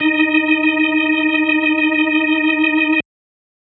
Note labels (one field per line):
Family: organ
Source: electronic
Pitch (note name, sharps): D#4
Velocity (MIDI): 100